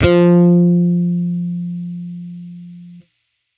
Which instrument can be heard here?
electronic bass